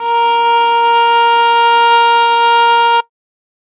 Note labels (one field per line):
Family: string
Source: acoustic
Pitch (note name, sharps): A#4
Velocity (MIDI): 50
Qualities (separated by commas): bright